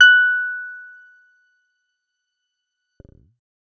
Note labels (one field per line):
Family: bass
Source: synthesizer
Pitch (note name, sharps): F#6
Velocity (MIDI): 50